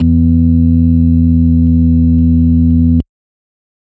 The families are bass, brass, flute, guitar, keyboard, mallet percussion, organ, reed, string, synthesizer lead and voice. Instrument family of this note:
organ